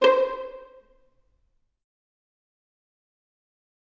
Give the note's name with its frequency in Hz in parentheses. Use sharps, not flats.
C5 (523.3 Hz)